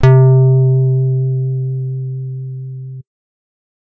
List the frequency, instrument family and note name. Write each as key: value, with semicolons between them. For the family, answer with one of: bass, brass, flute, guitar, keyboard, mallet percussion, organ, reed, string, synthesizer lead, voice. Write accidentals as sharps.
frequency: 130.8 Hz; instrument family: guitar; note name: C3